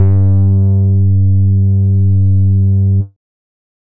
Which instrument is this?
synthesizer bass